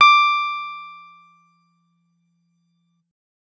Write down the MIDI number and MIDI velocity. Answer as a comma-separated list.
86, 25